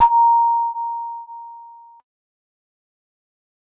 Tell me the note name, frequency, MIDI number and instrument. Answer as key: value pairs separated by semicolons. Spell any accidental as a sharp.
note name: A#5; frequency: 932.3 Hz; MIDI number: 82; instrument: acoustic mallet percussion instrument